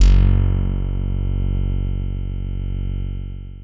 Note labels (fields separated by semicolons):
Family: guitar; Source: synthesizer; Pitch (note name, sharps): F#1; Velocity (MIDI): 100; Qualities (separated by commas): long release